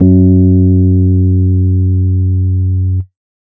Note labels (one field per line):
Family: keyboard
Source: electronic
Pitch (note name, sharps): F#2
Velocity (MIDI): 50